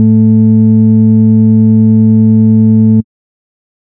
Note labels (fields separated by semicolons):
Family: bass; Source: synthesizer; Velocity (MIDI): 25; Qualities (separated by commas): dark, distorted